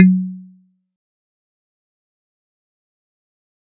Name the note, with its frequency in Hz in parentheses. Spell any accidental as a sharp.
F#3 (185 Hz)